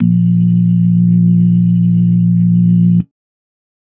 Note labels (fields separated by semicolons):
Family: organ; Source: electronic; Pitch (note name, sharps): A#1; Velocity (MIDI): 127; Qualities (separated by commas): dark